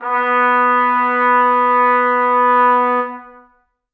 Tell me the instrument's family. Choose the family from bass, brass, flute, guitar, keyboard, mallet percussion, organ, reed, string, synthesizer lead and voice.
brass